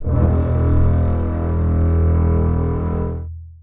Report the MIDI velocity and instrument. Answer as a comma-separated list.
75, acoustic string instrument